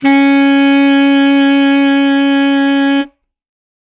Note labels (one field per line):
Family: reed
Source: acoustic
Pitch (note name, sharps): C#4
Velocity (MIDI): 50